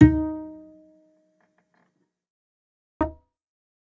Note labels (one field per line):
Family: bass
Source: acoustic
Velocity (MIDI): 100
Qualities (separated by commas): fast decay, percussive